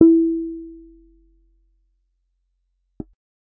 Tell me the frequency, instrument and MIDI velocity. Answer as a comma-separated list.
329.6 Hz, synthesizer bass, 50